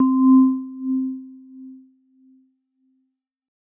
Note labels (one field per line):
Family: mallet percussion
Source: acoustic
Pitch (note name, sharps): C4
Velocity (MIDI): 50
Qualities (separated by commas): dark, non-linear envelope